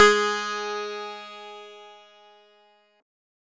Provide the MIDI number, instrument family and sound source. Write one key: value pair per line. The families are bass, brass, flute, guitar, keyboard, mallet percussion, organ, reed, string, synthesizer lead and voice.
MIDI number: 56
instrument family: synthesizer lead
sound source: synthesizer